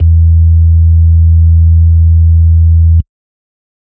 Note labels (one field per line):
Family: organ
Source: electronic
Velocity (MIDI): 25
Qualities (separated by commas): dark